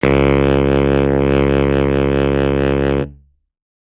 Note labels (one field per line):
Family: reed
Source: acoustic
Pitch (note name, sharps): C#2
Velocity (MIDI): 75